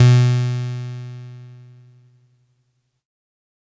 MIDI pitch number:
47